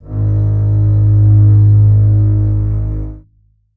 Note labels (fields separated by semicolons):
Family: string; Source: acoustic; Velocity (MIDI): 75; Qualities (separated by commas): reverb